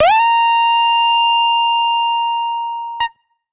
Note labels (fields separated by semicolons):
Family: guitar; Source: electronic; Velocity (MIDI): 127; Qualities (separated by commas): bright, distorted